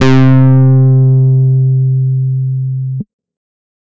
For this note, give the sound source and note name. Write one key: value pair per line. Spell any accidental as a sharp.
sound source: electronic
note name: C3